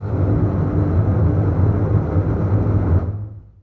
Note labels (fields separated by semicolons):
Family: string; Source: acoustic; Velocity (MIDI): 100; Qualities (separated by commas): long release, non-linear envelope, reverb